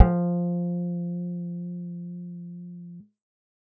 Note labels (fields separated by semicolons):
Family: bass; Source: synthesizer; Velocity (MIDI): 127; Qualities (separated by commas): dark, reverb